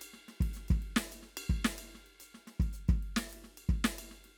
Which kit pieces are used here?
ride, ride bell, hi-hat pedal, snare and kick